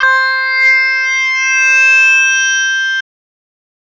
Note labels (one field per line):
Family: voice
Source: synthesizer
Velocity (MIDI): 100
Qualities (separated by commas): bright, distorted